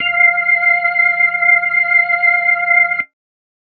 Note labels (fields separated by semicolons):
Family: organ; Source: electronic; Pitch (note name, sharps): F5; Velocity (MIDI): 50